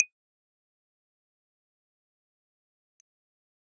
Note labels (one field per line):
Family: keyboard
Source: electronic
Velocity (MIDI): 50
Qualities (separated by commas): fast decay, percussive